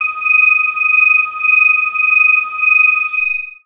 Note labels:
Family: bass; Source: synthesizer; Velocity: 100; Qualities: distorted, long release, multiphonic

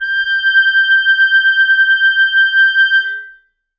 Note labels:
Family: reed; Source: acoustic; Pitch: G6; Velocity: 75; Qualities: reverb

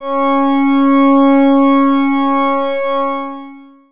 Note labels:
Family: organ; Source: electronic; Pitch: C#4; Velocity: 127; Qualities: distorted, long release

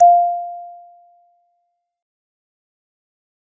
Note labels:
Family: mallet percussion; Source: acoustic; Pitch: F5; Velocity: 75; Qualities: fast decay, percussive

